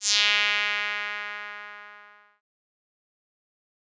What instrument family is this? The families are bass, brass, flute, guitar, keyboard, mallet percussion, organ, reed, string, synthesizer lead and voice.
bass